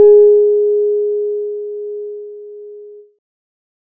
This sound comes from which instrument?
electronic keyboard